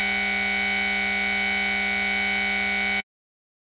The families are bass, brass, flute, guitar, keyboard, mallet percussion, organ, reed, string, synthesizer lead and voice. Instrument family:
bass